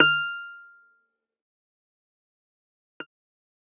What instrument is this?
electronic guitar